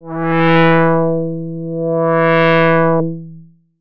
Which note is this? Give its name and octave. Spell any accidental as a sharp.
E3